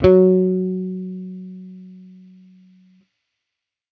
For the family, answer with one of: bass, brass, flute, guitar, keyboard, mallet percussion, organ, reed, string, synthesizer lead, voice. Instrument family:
bass